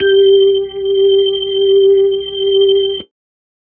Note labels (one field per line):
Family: organ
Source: electronic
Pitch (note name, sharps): G4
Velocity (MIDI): 50